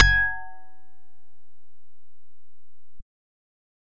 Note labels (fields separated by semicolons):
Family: bass; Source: synthesizer; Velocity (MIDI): 100